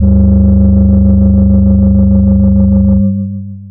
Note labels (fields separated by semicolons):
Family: mallet percussion; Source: electronic; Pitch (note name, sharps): G0; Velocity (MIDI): 127; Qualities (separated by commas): long release